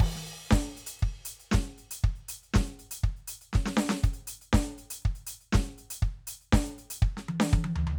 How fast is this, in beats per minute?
120 BPM